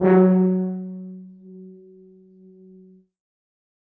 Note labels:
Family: brass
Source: acoustic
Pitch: F#3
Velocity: 100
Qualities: reverb

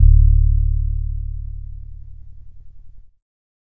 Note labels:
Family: keyboard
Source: electronic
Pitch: D1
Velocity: 100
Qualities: dark

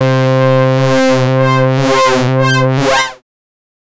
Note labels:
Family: bass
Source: synthesizer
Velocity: 127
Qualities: distorted, non-linear envelope

